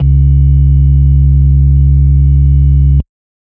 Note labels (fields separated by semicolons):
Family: organ; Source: electronic; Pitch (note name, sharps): C#2; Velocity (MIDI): 75; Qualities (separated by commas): dark